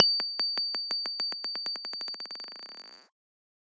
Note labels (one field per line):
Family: guitar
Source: electronic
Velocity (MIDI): 100